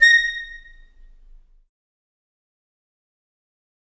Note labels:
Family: reed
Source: acoustic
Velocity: 75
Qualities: fast decay, percussive, reverb

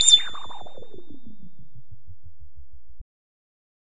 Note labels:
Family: bass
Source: synthesizer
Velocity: 100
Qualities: bright, distorted

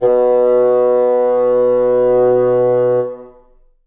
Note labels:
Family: reed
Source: acoustic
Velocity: 75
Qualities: long release, reverb

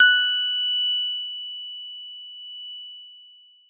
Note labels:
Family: mallet percussion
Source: acoustic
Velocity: 100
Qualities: bright

